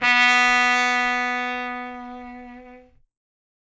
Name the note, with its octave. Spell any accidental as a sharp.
B3